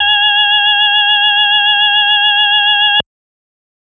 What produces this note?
electronic organ